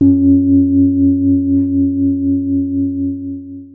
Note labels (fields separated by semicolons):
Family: keyboard; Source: electronic; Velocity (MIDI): 25; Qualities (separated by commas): dark, long release, reverb